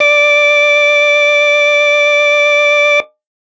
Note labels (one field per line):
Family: organ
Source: electronic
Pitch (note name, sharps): D5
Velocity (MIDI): 100